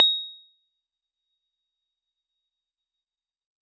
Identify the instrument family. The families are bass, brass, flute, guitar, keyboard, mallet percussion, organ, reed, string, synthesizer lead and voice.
keyboard